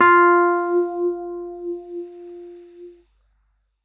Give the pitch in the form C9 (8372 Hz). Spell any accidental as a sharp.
F4 (349.2 Hz)